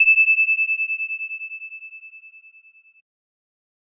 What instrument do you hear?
synthesizer bass